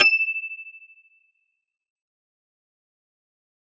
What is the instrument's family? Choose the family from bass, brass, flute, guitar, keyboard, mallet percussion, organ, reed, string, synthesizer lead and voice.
guitar